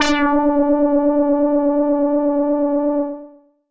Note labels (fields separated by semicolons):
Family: bass; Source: synthesizer; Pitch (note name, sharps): D4; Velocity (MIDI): 75; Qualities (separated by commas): distorted, tempo-synced